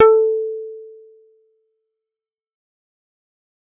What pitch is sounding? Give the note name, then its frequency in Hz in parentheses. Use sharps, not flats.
A4 (440 Hz)